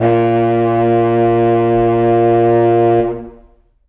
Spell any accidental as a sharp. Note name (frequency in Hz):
A#2 (116.5 Hz)